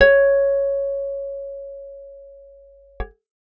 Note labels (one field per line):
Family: guitar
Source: acoustic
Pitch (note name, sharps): C#5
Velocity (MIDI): 75